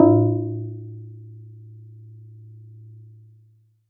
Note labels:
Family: mallet percussion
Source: acoustic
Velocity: 50

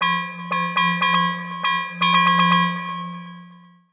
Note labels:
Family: mallet percussion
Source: synthesizer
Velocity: 50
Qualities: long release, multiphonic, tempo-synced

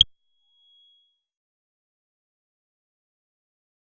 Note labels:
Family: bass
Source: synthesizer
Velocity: 127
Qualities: fast decay, percussive

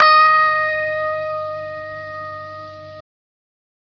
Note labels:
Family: keyboard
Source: electronic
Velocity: 127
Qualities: bright

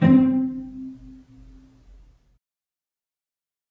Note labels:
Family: string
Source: acoustic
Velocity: 50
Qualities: dark, fast decay, reverb

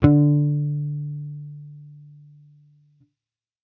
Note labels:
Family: bass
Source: electronic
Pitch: D3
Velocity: 75

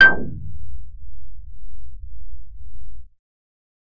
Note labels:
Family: bass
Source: synthesizer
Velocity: 75

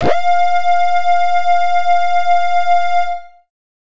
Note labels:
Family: bass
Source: synthesizer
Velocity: 25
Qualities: distorted

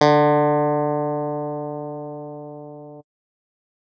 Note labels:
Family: keyboard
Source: electronic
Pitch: D3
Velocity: 127

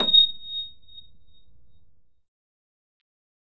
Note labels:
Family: keyboard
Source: electronic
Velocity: 50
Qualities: bright, fast decay, reverb

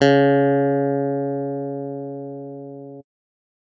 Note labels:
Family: keyboard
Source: electronic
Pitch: C#3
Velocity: 100

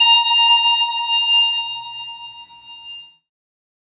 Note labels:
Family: keyboard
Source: synthesizer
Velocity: 50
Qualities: bright

